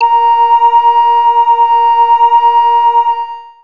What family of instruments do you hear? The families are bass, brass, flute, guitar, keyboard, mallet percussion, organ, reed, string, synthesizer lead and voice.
bass